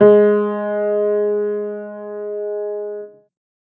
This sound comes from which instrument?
acoustic keyboard